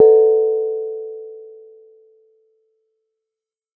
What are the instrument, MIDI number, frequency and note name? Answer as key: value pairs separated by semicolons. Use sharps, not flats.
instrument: acoustic mallet percussion instrument; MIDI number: 69; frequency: 440 Hz; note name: A4